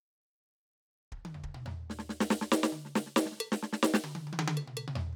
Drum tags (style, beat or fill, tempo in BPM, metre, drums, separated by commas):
New Orleans funk, fill, 93 BPM, 4/4, percussion, snare, high tom, mid tom, floor tom, kick